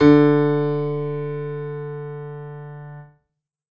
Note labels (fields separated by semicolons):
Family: keyboard; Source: acoustic; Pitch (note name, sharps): D3; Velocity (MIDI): 127; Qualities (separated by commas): reverb